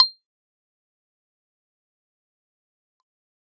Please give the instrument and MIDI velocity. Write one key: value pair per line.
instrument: electronic keyboard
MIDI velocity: 25